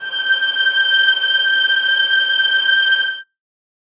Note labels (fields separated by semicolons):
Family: string; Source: acoustic; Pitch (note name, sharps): G6; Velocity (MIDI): 50; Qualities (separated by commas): reverb